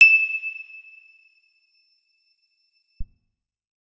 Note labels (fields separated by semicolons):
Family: guitar; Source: electronic; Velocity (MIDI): 75; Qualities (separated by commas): bright, percussive, reverb